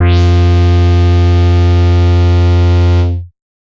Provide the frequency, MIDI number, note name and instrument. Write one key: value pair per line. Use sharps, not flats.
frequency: 87.31 Hz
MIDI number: 41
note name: F2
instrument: synthesizer bass